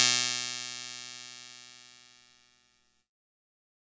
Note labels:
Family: keyboard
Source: electronic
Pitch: B2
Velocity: 25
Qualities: bright, distorted

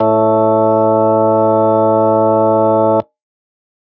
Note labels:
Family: organ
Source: electronic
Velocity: 75

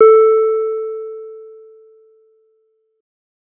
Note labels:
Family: bass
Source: synthesizer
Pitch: A4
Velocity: 100

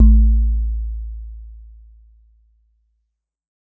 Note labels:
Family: mallet percussion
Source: acoustic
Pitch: A1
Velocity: 127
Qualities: dark

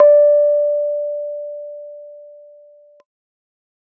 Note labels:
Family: keyboard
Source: electronic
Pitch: D5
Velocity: 75

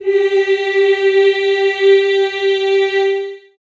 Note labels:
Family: voice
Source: acoustic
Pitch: G4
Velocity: 127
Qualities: reverb

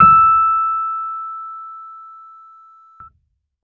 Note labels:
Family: keyboard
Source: electronic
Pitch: E6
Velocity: 75

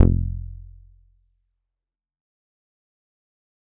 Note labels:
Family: bass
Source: synthesizer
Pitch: F1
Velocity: 75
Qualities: dark, distorted, fast decay, percussive

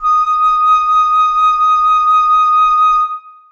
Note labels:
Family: flute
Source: acoustic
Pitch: D#6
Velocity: 50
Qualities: long release, reverb

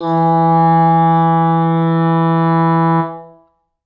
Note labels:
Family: reed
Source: acoustic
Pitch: E3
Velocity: 100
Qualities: reverb

